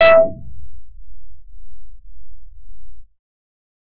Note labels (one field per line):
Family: bass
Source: synthesizer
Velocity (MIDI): 127